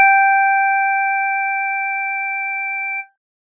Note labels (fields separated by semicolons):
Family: organ; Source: electronic; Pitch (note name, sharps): G5; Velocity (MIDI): 50